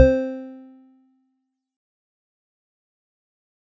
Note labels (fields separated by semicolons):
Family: mallet percussion; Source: acoustic; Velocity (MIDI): 127; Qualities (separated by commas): fast decay, percussive